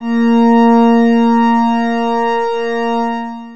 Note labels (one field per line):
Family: organ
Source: electronic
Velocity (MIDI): 50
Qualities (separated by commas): distorted, long release